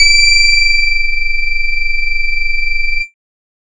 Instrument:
synthesizer bass